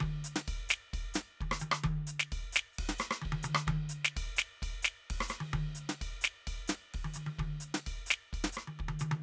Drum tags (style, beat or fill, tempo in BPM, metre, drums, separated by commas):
Dominican merengue, beat, 130 BPM, 4/4, ride, ride bell, hi-hat pedal, snare, cross-stick, high tom, kick